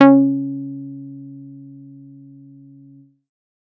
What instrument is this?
synthesizer bass